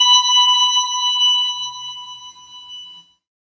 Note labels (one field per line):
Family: keyboard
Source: synthesizer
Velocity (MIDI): 127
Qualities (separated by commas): bright